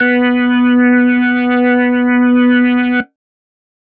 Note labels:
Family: organ; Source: electronic; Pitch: B3; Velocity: 75

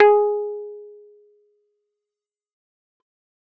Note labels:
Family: keyboard; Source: electronic; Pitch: G#4; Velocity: 50; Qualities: fast decay

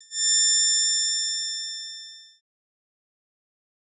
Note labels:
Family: bass; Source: synthesizer; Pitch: A6; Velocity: 25; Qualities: bright, distorted, fast decay

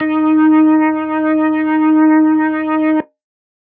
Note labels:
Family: organ; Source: electronic; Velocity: 75; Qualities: distorted

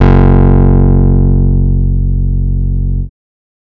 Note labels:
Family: bass; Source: synthesizer; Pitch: F#1; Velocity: 50; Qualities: distorted

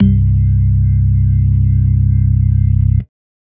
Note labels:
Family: organ; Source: electronic; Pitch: C1; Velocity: 50; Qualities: dark

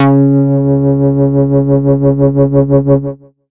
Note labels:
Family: bass; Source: synthesizer; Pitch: C#3; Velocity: 127; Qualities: distorted

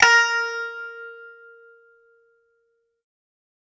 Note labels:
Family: guitar; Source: acoustic; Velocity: 127; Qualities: reverb

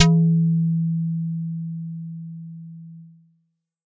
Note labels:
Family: bass; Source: synthesizer; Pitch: E3; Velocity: 50; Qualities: distorted

